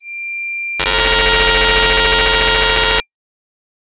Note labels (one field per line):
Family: voice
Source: synthesizer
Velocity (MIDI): 100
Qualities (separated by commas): bright